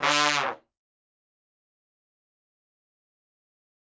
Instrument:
acoustic brass instrument